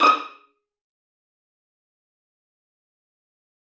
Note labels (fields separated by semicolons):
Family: string; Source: acoustic; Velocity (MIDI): 75; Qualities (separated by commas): fast decay, percussive, reverb